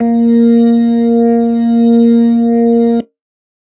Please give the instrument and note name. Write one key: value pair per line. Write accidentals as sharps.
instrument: electronic organ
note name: A#3